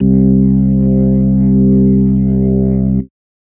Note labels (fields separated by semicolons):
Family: organ; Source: electronic; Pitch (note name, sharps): C2; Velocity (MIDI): 25; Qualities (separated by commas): distorted